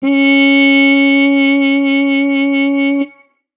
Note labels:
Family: brass; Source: acoustic; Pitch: C#4; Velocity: 100; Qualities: bright

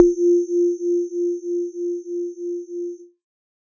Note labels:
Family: synthesizer lead; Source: synthesizer; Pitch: F4; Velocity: 25

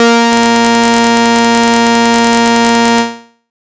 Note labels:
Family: bass; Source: synthesizer; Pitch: A#3; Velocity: 50; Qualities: bright, distorted

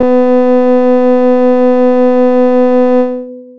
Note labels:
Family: keyboard; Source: electronic; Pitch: B3; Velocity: 25; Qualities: distorted, long release

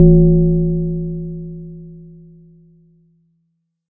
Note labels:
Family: mallet percussion; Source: acoustic; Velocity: 75

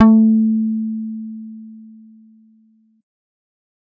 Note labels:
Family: bass; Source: synthesizer; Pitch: A3; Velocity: 127

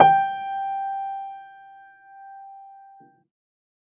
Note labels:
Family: keyboard; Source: acoustic; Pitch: G5; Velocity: 100; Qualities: reverb

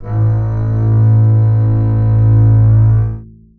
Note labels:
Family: string; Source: acoustic; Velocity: 25; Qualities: long release, reverb

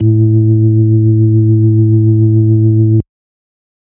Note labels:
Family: organ; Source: electronic; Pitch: A2; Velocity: 127

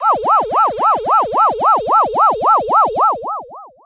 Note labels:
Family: voice; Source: synthesizer; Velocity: 25; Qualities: bright, distorted, long release

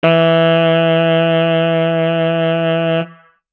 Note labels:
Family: reed; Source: acoustic; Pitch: E3; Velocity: 75

